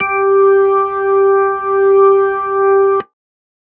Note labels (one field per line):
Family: organ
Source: electronic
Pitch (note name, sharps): G4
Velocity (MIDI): 25